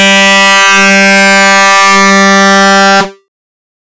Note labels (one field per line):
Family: bass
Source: synthesizer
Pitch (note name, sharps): G3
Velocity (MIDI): 127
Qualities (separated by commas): bright, distorted